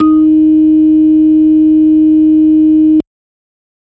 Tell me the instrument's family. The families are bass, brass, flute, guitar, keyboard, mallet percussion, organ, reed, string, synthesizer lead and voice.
organ